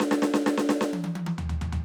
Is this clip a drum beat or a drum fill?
fill